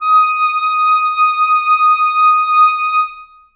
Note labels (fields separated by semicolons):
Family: reed; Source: acoustic; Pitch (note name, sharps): D#6; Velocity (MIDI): 127; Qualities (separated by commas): reverb